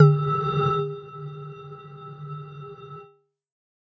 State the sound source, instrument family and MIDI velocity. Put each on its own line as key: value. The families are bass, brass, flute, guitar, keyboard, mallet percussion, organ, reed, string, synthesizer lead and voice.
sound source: electronic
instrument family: mallet percussion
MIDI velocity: 127